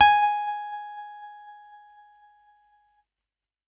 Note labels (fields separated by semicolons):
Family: keyboard; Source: electronic; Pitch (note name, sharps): G#5; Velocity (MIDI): 127; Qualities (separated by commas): distorted, tempo-synced